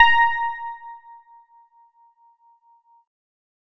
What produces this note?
electronic keyboard